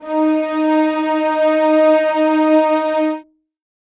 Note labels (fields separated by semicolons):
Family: string; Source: acoustic; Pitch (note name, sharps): D#4; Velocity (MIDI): 75; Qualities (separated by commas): reverb